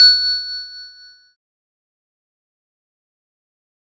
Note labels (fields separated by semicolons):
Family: keyboard; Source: electronic; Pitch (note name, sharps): F#6; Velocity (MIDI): 127; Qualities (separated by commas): fast decay, reverb